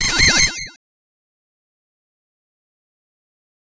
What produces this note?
synthesizer bass